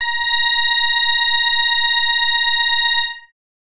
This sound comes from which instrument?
synthesizer bass